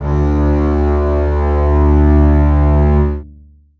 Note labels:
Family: string; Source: acoustic; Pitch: D2; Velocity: 100; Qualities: long release, reverb

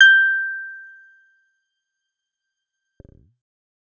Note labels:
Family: bass; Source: synthesizer; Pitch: G6; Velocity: 50

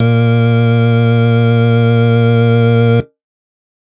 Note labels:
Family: organ; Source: electronic; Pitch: A#2; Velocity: 25

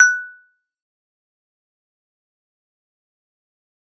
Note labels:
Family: mallet percussion; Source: acoustic; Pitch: F#6; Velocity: 127; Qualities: fast decay, percussive

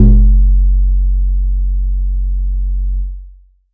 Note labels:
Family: mallet percussion; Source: acoustic; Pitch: F#1; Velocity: 100; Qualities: long release

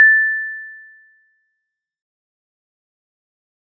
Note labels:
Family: mallet percussion; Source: acoustic; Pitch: A6; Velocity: 100; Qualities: fast decay

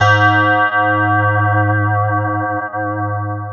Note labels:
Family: guitar; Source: electronic; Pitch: G#2; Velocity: 127; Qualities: long release, multiphonic, non-linear envelope

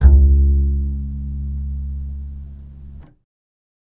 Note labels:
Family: bass; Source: electronic; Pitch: C#2; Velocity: 25; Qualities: reverb

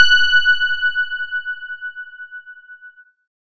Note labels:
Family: keyboard; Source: electronic; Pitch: F#6; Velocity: 100

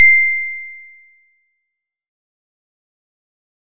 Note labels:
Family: guitar; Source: synthesizer; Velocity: 75; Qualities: bright, fast decay

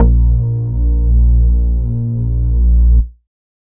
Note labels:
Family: bass; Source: synthesizer; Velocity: 50

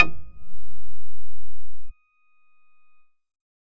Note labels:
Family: bass; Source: synthesizer; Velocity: 50

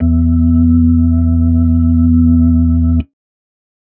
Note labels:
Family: organ; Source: electronic; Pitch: E2; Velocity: 127; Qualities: dark

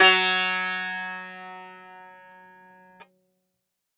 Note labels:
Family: guitar; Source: acoustic; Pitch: F#3; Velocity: 75; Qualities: bright, multiphonic, reverb

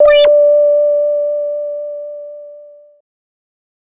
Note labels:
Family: bass; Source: synthesizer; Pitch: D5; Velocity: 100; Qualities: distorted

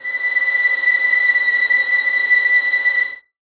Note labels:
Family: string; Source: acoustic; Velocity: 50; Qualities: reverb

